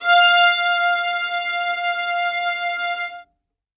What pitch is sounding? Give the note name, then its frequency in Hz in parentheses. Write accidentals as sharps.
F5 (698.5 Hz)